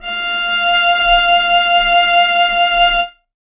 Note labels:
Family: string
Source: acoustic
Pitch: F5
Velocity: 50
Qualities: reverb

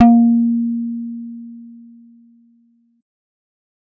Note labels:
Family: bass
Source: synthesizer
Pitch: A#3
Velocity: 75

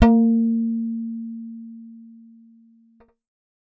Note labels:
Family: bass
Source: synthesizer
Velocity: 127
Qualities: dark

